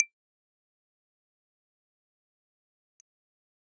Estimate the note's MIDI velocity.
50